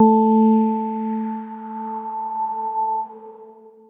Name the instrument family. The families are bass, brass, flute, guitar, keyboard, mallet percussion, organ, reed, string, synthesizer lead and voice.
keyboard